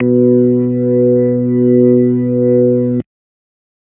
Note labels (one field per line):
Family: organ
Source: electronic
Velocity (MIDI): 100